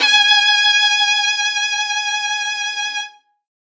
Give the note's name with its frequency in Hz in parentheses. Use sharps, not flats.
G#5 (830.6 Hz)